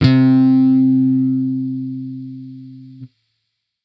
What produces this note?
electronic bass